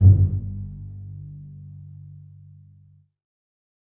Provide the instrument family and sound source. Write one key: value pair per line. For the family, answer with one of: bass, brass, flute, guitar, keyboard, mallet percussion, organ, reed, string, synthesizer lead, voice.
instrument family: string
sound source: acoustic